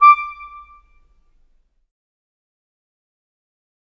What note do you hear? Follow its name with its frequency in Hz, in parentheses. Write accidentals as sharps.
D6 (1175 Hz)